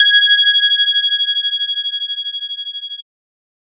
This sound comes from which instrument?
synthesizer bass